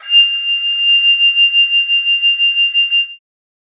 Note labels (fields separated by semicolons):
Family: flute; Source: acoustic; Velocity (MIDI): 25